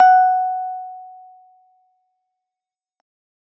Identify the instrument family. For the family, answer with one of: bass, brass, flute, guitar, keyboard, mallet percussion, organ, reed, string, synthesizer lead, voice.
keyboard